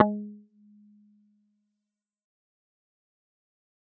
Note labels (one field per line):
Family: bass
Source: synthesizer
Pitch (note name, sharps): G#3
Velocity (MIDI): 127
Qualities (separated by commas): fast decay, percussive